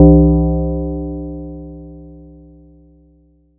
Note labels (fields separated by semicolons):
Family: mallet percussion; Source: acoustic; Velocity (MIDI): 50; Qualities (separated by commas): multiphonic